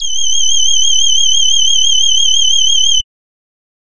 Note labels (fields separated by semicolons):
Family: voice; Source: synthesizer; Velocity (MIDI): 25; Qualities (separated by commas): bright